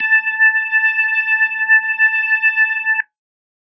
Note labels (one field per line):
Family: organ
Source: electronic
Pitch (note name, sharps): A5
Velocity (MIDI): 50